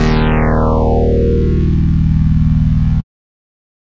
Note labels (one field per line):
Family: bass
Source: synthesizer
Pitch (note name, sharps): D#0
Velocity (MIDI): 100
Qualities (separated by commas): bright, distorted